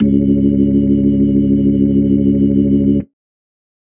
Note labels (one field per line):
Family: organ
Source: electronic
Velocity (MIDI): 127